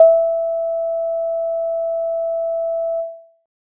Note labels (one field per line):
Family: keyboard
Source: electronic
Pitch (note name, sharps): E5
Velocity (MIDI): 50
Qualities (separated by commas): dark